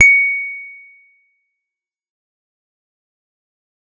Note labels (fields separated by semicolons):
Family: guitar; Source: electronic; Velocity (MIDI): 100; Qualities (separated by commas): fast decay